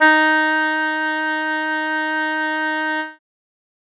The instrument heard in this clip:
acoustic reed instrument